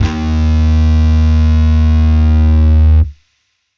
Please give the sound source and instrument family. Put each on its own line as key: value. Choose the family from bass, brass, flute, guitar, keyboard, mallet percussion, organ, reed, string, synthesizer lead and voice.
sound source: electronic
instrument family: bass